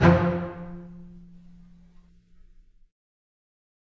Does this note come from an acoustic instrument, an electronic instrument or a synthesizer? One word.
acoustic